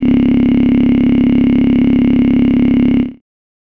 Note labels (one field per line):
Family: voice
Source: synthesizer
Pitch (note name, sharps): C#1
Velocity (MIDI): 75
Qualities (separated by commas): bright